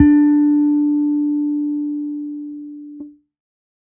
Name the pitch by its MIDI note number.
62